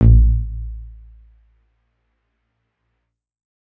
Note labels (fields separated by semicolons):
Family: keyboard; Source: electronic; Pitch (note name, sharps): A1; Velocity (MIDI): 75; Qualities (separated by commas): dark